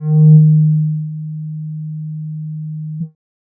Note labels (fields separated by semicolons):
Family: bass; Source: synthesizer; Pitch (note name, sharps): D#3; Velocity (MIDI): 50; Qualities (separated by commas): dark